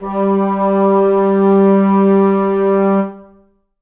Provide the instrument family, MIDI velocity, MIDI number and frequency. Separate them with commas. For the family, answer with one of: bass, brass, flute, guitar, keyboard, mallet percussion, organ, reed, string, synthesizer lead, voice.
reed, 50, 55, 196 Hz